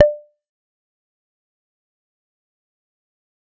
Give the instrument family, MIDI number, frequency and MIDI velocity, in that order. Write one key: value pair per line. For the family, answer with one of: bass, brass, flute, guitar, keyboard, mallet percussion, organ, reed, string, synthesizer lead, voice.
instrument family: bass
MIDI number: 74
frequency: 587.3 Hz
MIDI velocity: 75